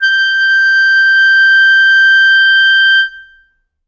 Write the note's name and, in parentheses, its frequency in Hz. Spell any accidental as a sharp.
G6 (1568 Hz)